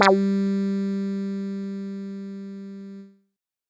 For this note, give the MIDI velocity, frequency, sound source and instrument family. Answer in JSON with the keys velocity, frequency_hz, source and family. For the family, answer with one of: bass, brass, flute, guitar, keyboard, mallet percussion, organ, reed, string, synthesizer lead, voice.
{"velocity": 75, "frequency_hz": 196, "source": "synthesizer", "family": "bass"}